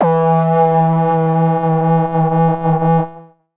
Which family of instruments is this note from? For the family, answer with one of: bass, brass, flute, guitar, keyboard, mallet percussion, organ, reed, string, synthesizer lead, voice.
synthesizer lead